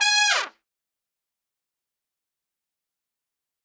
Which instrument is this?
acoustic brass instrument